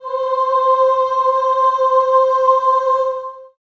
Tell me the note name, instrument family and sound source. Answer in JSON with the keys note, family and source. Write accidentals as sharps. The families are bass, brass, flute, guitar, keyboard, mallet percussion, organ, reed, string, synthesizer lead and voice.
{"note": "C5", "family": "voice", "source": "acoustic"}